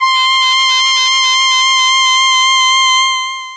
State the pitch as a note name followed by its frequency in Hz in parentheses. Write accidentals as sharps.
C6 (1047 Hz)